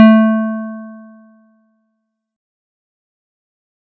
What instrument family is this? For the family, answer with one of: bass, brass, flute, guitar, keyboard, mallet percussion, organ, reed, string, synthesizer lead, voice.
keyboard